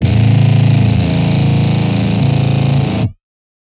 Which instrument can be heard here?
electronic guitar